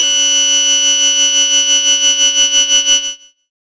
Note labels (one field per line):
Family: bass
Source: synthesizer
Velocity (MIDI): 100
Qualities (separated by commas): bright, distorted